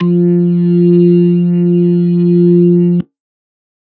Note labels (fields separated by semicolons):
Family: organ; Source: electronic; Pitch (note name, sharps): F3; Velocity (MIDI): 25